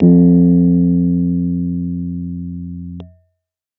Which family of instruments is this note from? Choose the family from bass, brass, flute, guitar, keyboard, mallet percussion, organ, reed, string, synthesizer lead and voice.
keyboard